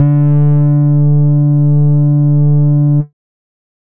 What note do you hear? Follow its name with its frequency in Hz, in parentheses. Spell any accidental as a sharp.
D3 (146.8 Hz)